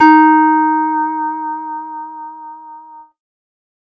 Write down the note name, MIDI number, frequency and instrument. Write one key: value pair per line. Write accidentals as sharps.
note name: D#4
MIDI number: 63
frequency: 311.1 Hz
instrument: acoustic guitar